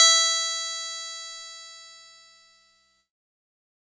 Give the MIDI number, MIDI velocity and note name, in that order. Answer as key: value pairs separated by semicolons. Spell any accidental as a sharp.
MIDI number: 76; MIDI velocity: 100; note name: E5